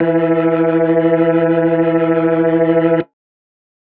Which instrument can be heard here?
electronic organ